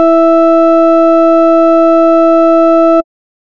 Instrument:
synthesizer bass